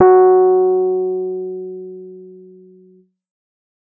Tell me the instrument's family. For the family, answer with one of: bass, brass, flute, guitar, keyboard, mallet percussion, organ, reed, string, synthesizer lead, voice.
keyboard